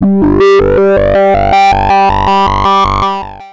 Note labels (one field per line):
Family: bass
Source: synthesizer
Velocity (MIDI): 75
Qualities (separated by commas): distorted, long release, multiphonic, tempo-synced